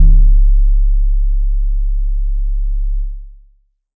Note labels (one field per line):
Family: mallet percussion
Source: acoustic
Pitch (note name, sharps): C#1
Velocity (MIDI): 50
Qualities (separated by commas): dark, long release